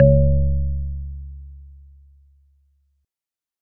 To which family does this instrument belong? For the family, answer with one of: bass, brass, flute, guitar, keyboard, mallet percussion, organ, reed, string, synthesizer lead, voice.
organ